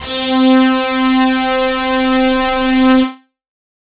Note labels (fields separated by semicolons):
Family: guitar; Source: electronic; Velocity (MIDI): 25; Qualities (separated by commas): distorted